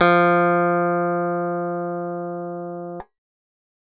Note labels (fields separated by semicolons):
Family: keyboard; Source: electronic; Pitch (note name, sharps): F3; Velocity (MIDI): 50